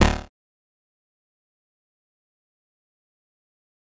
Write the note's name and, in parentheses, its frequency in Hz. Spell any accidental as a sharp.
D1 (36.71 Hz)